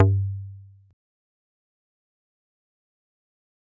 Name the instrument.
acoustic mallet percussion instrument